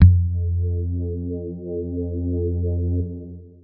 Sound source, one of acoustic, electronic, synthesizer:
electronic